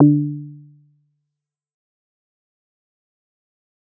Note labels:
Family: bass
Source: synthesizer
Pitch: D3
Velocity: 100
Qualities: dark, fast decay, percussive

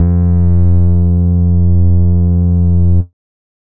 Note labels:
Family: bass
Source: synthesizer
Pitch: F2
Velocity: 127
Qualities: distorted

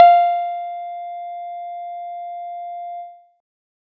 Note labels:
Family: guitar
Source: synthesizer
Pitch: F5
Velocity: 75

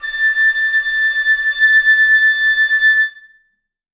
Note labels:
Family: reed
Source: acoustic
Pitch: A6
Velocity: 50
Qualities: reverb

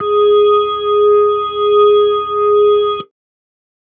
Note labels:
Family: keyboard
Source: electronic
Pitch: G#4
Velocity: 25

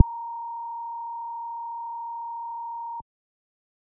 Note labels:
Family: bass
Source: synthesizer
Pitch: A#5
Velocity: 127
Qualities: dark

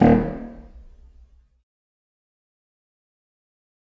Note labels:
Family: reed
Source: acoustic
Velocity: 25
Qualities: fast decay, percussive, reverb

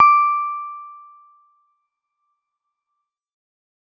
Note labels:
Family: keyboard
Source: electronic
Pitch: D6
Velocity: 50

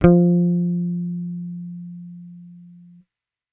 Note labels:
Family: bass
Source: electronic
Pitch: F3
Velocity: 25

